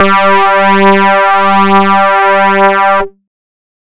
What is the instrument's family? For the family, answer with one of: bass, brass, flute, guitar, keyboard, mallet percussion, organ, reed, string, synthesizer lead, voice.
bass